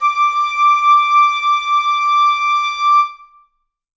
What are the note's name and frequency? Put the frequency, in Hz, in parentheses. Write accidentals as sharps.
D6 (1175 Hz)